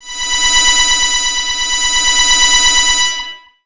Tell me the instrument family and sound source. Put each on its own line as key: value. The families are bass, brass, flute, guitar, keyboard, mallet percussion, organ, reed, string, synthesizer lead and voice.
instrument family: bass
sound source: synthesizer